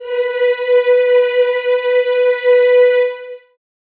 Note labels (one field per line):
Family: voice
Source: acoustic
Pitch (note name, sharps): B4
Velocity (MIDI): 75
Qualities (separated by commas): reverb